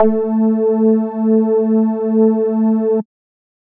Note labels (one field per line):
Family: bass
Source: synthesizer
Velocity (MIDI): 75